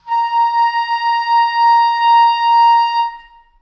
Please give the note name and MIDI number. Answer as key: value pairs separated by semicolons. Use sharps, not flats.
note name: A#5; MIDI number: 82